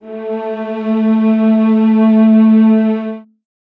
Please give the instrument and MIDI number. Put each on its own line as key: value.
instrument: acoustic string instrument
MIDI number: 57